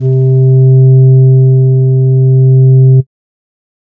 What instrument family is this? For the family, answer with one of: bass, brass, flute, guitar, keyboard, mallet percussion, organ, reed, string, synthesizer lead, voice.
flute